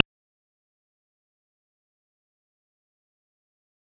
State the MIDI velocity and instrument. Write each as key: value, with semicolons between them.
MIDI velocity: 100; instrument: synthesizer bass